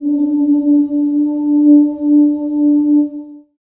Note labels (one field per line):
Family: voice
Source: acoustic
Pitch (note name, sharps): D4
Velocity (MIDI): 127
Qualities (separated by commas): reverb